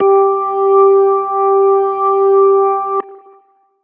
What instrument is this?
electronic organ